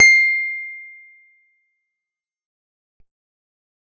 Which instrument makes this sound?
acoustic guitar